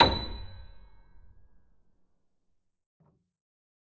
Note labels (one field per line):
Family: keyboard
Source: acoustic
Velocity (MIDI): 25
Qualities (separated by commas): reverb